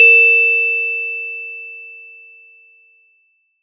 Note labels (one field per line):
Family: mallet percussion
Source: acoustic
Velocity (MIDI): 75